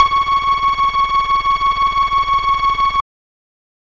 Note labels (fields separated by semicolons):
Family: bass; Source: synthesizer; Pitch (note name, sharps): C#6; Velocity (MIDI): 75